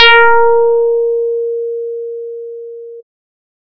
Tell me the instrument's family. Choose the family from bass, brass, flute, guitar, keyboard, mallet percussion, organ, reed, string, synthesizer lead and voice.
bass